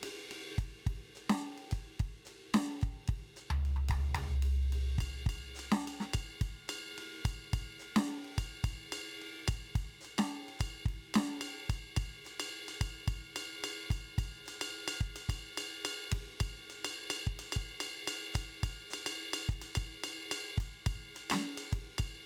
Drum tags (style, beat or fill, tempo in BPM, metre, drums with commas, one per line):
ijexá
beat
108 BPM
4/4
ride, ride bell, closed hi-hat, hi-hat pedal, snare, floor tom, kick